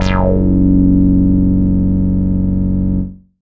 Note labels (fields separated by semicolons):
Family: bass; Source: synthesizer; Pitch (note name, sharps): F#0; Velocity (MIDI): 100; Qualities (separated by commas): bright, distorted, non-linear envelope